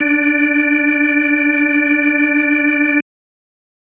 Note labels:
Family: organ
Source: electronic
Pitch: D4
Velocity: 25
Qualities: dark

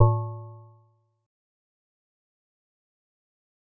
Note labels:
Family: mallet percussion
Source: synthesizer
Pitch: A2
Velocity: 25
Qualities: fast decay, multiphonic, percussive

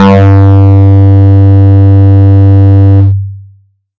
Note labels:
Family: bass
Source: synthesizer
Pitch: G2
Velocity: 127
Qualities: bright, distorted, long release

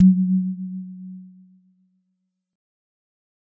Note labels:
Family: mallet percussion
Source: acoustic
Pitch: F#3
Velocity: 50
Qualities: dark, fast decay

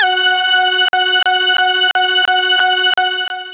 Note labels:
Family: synthesizer lead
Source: synthesizer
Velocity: 25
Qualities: bright, long release

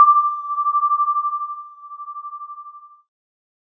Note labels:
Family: keyboard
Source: electronic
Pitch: D6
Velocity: 50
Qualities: multiphonic

